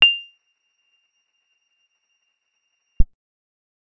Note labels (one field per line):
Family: guitar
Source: acoustic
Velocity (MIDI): 25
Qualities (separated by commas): percussive